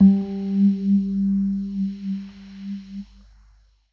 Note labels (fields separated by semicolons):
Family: keyboard; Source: electronic; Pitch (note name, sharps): G3; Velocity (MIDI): 25; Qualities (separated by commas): dark